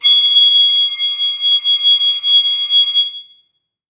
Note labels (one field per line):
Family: flute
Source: acoustic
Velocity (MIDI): 50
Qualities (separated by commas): bright, reverb